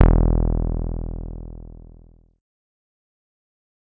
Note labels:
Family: bass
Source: synthesizer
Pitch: E1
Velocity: 25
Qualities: distorted, fast decay

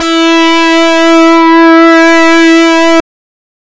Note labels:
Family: reed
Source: synthesizer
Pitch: E4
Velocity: 127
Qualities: distorted, non-linear envelope

